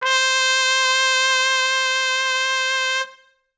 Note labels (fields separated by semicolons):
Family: brass; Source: acoustic; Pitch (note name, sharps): C5; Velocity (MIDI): 127; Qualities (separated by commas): bright